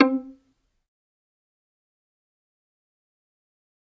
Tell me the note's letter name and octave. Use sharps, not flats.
C4